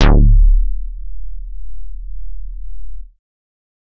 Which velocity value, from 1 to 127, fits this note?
127